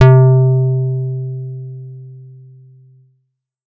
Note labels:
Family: guitar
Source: electronic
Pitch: C3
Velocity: 127

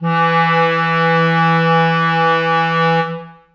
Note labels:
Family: reed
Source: acoustic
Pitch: E3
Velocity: 127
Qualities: reverb

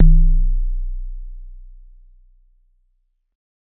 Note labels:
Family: mallet percussion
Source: acoustic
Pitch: B0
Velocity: 127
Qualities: dark, non-linear envelope

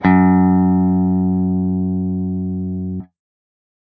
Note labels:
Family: guitar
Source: electronic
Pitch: F#2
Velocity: 50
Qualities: distorted

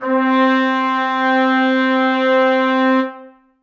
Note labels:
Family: brass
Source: acoustic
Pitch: C4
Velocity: 100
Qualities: reverb

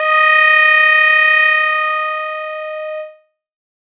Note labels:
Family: keyboard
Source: electronic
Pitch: D#5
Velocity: 50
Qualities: distorted, multiphonic

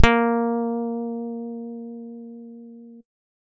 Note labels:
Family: guitar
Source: electronic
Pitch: A#3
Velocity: 100

